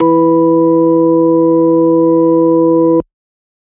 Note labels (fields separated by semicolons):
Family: organ; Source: electronic; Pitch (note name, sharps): E3; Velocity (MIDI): 100